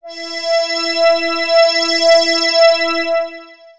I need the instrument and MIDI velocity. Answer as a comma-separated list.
synthesizer lead, 127